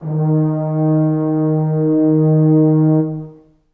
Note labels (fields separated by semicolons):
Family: brass; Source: acoustic; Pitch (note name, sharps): D#3; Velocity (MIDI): 25; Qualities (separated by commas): dark, reverb